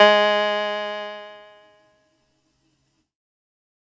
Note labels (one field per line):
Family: keyboard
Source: electronic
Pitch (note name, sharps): G#3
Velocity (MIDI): 75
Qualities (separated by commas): bright, distorted